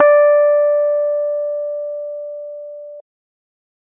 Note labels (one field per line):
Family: keyboard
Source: electronic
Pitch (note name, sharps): D5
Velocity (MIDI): 127